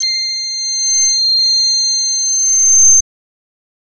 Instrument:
synthesizer voice